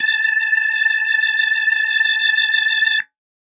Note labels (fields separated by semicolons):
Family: organ; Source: electronic; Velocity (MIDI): 25; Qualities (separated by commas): reverb